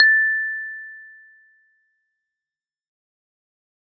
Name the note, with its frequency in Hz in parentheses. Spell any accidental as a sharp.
A6 (1760 Hz)